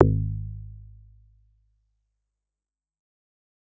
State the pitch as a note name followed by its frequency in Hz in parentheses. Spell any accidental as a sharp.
G#1 (51.91 Hz)